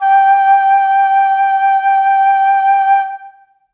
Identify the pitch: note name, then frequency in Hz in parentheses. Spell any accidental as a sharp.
G5 (784 Hz)